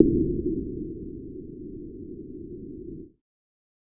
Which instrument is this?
synthesizer bass